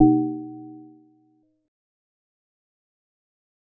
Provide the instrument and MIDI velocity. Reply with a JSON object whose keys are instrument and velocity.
{"instrument": "synthesizer mallet percussion instrument", "velocity": 50}